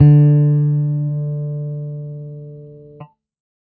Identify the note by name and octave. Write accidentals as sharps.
D3